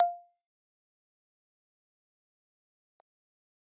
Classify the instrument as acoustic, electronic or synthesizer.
electronic